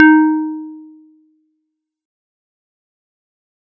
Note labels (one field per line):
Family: mallet percussion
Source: acoustic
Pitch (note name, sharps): D#4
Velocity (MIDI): 127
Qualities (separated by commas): fast decay